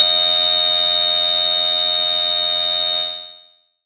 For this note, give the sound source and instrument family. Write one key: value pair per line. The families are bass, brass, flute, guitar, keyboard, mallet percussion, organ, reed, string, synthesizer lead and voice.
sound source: synthesizer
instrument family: bass